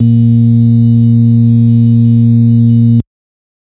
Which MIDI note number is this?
46